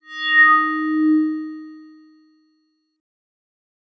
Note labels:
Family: mallet percussion; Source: electronic; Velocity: 75; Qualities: bright

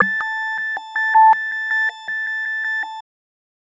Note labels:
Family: bass; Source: synthesizer; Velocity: 75; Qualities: tempo-synced

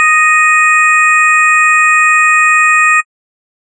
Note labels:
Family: organ; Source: electronic; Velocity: 127; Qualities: bright

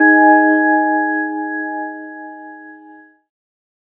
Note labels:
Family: keyboard; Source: synthesizer; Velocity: 25

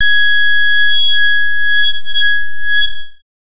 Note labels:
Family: bass; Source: synthesizer; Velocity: 127; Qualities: bright, distorted, non-linear envelope

